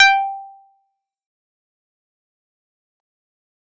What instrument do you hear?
electronic keyboard